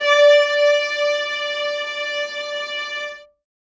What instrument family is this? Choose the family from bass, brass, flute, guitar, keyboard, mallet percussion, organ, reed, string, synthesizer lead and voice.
string